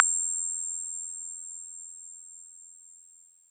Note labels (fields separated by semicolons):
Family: mallet percussion; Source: electronic; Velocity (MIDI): 50; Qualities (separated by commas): bright, distorted, non-linear envelope